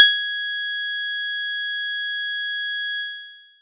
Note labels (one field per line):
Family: mallet percussion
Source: acoustic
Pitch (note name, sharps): G#6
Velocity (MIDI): 75